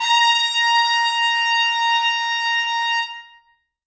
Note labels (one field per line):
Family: brass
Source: acoustic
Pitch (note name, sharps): A#5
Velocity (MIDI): 127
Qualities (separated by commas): bright, reverb